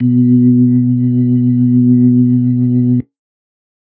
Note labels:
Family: organ; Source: electronic; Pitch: B2; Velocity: 25

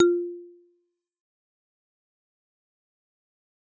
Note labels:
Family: mallet percussion; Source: acoustic; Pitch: F4; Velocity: 127; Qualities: fast decay, percussive

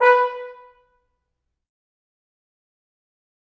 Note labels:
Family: brass; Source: acoustic; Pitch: B4; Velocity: 100; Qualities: fast decay, percussive, reverb

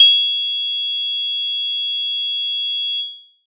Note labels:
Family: keyboard; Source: electronic; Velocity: 50; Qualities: bright

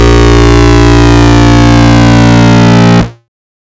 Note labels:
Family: bass; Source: synthesizer; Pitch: A#1; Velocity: 75; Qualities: bright, distorted

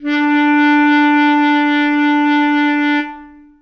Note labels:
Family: reed; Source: acoustic; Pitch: D4; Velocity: 100; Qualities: long release, reverb

